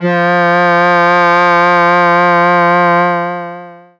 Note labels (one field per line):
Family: voice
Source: synthesizer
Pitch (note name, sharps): F3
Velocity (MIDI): 100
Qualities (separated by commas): distorted, long release